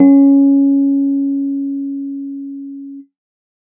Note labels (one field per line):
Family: keyboard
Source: electronic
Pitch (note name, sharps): C#4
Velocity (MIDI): 25